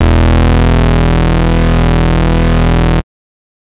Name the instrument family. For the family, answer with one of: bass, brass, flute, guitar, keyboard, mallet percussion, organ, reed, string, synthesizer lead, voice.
bass